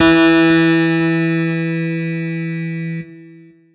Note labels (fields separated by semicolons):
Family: keyboard; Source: electronic; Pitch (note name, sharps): E3; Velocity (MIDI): 127; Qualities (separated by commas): bright, distorted, long release